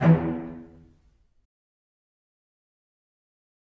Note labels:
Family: string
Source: acoustic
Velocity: 75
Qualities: fast decay, percussive, reverb

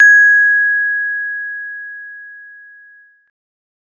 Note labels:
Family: mallet percussion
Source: acoustic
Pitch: G#6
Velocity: 25

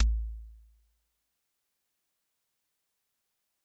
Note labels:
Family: mallet percussion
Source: acoustic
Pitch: A1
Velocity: 75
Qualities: fast decay, percussive

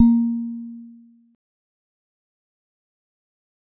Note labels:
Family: mallet percussion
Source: acoustic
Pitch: A#3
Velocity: 25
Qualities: dark, fast decay

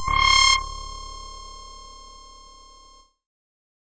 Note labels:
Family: keyboard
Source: synthesizer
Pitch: C6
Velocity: 75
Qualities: bright, distorted

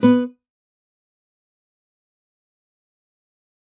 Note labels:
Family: guitar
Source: acoustic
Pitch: B3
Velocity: 25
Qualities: fast decay, percussive, reverb

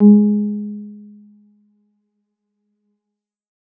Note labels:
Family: keyboard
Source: electronic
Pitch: G#3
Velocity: 75

